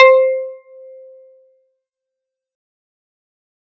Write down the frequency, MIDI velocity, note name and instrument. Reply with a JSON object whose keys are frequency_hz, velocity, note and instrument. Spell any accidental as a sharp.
{"frequency_hz": 523.3, "velocity": 75, "note": "C5", "instrument": "synthesizer guitar"}